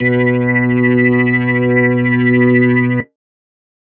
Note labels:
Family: keyboard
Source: electronic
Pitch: B2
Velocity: 25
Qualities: distorted

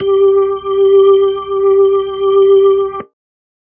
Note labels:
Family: organ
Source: electronic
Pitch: G4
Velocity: 25

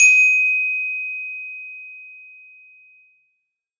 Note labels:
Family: mallet percussion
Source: acoustic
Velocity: 127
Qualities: bright, reverb

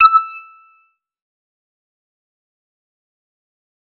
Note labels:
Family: bass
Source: synthesizer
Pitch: E6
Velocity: 100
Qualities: distorted, fast decay, percussive

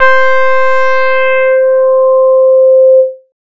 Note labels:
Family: bass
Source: synthesizer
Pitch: C5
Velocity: 100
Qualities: distorted

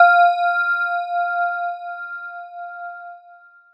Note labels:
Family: mallet percussion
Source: electronic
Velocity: 25

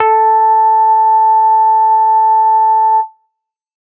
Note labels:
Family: bass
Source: synthesizer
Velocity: 50

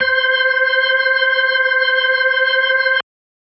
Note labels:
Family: organ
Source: electronic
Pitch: C5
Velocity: 75

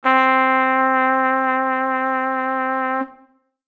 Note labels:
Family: brass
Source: acoustic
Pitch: C4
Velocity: 50

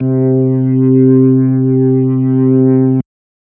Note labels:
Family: organ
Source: electronic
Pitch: C3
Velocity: 75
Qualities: distorted

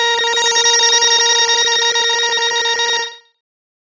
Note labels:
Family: bass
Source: synthesizer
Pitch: A#4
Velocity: 100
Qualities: bright, distorted, non-linear envelope

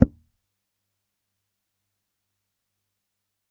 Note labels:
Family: bass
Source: electronic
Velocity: 25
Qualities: fast decay, percussive

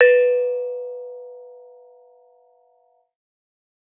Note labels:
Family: mallet percussion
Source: acoustic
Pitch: B4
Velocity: 127

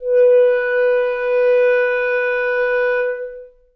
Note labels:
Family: reed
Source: acoustic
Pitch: B4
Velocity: 25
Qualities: long release, reverb

